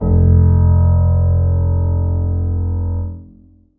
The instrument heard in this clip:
acoustic keyboard